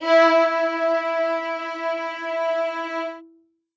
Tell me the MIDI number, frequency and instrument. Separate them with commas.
64, 329.6 Hz, acoustic string instrument